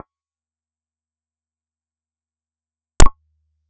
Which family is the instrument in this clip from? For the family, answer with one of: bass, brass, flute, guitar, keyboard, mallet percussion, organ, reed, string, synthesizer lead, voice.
bass